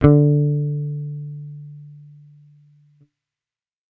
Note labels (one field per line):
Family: bass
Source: electronic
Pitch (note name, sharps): D3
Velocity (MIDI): 50